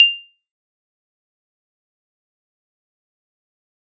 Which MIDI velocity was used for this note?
50